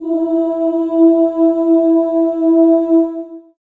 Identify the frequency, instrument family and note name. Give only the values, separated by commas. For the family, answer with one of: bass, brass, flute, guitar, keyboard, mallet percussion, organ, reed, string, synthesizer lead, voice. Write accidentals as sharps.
329.6 Hz, voice, E4